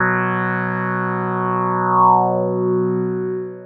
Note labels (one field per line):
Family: synthesizer lead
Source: synthesizer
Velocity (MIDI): 100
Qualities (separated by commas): long release